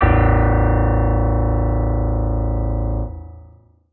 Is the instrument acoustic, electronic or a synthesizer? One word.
electronic